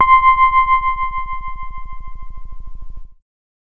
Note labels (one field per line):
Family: keyboard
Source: electronic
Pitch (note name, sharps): C6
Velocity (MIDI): 75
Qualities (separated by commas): dark